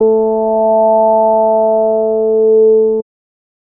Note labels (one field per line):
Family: bass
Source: synthesizer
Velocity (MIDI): 100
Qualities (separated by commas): distorted